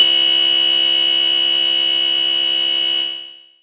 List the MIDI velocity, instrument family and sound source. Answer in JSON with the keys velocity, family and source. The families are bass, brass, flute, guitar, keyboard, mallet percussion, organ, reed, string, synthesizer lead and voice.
{"velocity": 25, "family": "bass", "source": "synthesizer"}